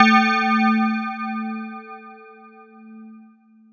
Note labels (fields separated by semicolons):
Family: mallet percussion; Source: electronic; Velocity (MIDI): 100